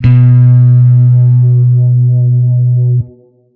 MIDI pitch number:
47